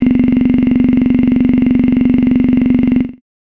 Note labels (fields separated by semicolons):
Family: voice; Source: synthesizer; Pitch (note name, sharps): F#0; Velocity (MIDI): 127; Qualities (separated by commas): bright